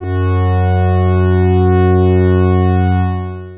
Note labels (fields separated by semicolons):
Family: organ; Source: electronic; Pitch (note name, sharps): F#2; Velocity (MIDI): 127; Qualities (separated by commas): distorted, long release